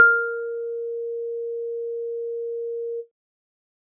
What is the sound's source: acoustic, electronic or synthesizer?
electronic